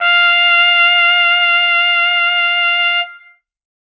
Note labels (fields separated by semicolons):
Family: brass; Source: acoustic; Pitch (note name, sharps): F5; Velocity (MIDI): 100; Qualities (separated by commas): distorted